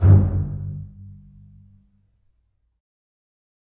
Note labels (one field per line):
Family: string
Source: acoustic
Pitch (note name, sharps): G1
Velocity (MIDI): 127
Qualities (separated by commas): reverb